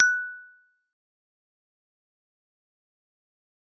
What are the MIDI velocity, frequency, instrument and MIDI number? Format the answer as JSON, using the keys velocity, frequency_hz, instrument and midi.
{"velocity": 25, "frequency_hz": 1480, "instrument": "acoustic mallet percussion instrument", "midi": 90}